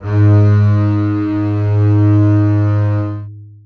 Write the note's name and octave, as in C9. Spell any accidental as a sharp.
G#2